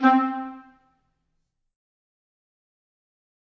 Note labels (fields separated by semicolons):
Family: reed; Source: acoustic; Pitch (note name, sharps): C4; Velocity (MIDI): 75; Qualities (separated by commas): fast decay, reverb